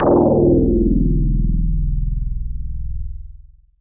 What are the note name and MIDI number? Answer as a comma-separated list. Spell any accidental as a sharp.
E0, 16